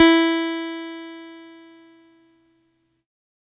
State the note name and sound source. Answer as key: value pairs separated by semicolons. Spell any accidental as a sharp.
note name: E4; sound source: electronic